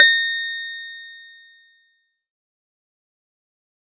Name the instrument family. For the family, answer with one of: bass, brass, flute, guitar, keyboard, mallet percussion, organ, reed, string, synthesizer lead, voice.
keyboard